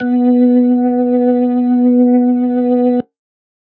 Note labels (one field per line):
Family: organ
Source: electronic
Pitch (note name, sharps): B3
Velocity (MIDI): 127